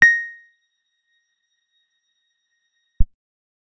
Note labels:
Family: guitar; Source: acoustic; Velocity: 25; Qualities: percussive

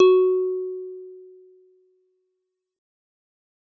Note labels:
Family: guitar; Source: synthesizer; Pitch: F#4; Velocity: 100; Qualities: dark, fast decay

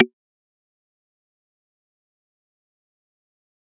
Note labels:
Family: mallet percussion; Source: acoustic; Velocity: 127; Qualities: fast decay, percussive

